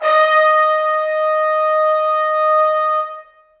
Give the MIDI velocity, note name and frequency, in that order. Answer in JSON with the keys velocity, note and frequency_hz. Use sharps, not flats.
{"velocity": 25, "note": "D#5", "frequency_hz": 622.3}